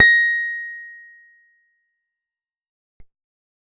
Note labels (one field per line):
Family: guitar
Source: acoustic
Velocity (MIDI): 75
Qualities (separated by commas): fast decay